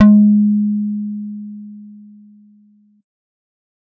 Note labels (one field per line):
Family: bass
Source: synthesizer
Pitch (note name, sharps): G#3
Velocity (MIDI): 50